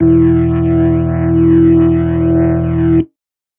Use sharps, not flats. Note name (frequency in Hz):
E1 (41.2 Hz)